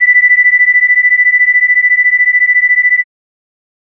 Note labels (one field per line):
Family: keyboard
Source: acoustic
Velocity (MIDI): 100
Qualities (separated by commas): bright